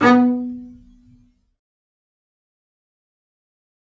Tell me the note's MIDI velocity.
25